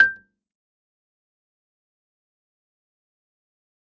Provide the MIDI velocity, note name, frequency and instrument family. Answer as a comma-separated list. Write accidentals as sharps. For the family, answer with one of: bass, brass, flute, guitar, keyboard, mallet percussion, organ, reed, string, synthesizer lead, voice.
75, G6, 1568 Hz, mallet percussion